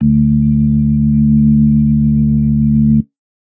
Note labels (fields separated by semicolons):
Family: organ; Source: electronic; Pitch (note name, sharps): D2; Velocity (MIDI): 100; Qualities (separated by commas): dark